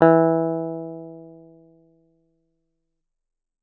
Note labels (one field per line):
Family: guitar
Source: acoustic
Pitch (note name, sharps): E3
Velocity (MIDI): 75